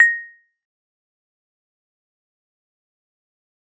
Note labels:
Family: mallet percussion; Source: acoustic; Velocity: 25; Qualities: fast decay, percussive

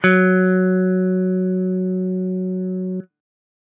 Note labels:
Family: guitar; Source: electronic; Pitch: F#3; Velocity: 50; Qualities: distorted

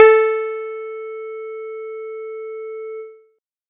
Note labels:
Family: guitar; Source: synthesizer; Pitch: A4; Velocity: 100

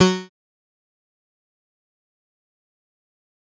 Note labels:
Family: bass; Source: synthesizer; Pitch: F#3; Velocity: 127; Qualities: bright, distorted, fast decay, percussive

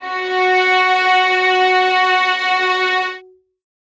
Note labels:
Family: string; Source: acoustic; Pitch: F#4; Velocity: 75; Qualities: reverb

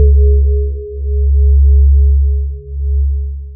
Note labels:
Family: voice; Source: synthesizer; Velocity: 25; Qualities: dark, long release

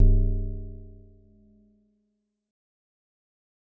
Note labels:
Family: mallet percussion; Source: acoustic; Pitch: C1; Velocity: 75; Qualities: dark, fast decay

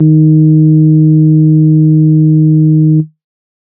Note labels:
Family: organ; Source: electronic; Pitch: D#3; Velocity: 25; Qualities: dark

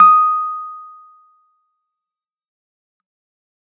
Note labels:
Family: keyboard; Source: electronic; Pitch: D#6; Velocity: 50; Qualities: fast decay

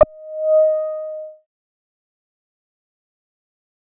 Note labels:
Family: bass; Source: synthesizer; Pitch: D#5; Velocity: 50; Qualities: fast decay

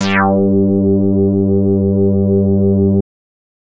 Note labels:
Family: bass; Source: synthesizer; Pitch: G2; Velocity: 25; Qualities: distorted

